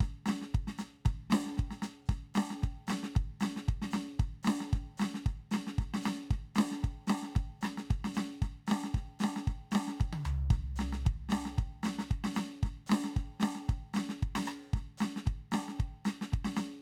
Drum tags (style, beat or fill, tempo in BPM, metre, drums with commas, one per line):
country
beat
114 BPM
4/4
hi-hat pedal, snare, cross-stick, high tom, floor tom, kick